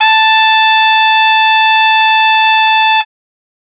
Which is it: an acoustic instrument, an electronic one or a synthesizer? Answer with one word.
acoustic